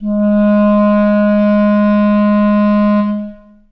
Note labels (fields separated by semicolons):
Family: reed; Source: acoustic; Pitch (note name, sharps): G#3; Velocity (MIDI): 50; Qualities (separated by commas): long release, reverb